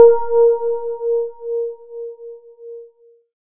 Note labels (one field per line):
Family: keyboard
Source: electronic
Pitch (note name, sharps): A#4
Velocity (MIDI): 50